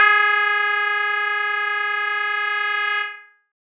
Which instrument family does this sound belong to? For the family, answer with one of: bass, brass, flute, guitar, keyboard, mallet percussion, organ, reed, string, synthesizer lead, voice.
keyboard